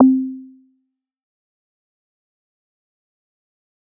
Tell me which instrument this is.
synthesizer bass